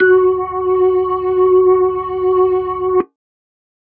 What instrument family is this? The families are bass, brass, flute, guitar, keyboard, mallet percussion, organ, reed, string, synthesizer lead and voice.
organ